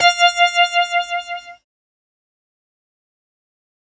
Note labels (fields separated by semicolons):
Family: keyboard; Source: synthesizer; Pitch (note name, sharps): F5; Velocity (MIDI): 75; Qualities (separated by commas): bright, distorted, fast decay